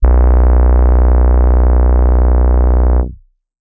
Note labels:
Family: keyboard; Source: electronic; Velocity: 100

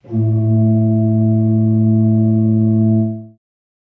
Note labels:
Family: organ; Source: acoustic; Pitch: A2; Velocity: 127; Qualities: reverb

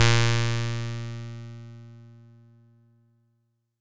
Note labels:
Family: bass; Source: synthesizer; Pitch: A#2; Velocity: 127; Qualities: bright, distorted

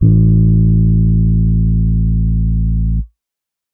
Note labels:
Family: keyboard; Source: electronic; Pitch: A1; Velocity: 75; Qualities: dark

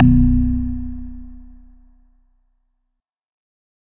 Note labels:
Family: organ; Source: electronic; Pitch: B0; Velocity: 100

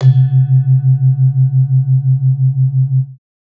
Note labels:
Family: mallet percussion; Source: acoustic; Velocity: 100; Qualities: multiphonic

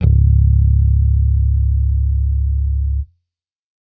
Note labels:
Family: bass; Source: electronic; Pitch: C#1; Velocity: 100

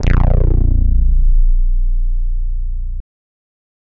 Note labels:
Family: bass; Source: synthesizer; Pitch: A#0; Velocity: 100; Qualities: distorted

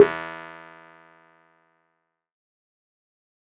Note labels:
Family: keyboard; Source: electronic; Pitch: E2; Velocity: 50; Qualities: fast decay, percussive

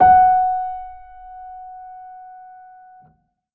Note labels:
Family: keyboard; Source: acoustic; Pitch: F#5; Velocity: 25; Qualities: reverb

